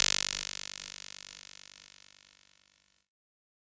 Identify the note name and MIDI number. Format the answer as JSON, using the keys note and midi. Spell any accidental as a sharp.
{"note": "G1", "midi": 31}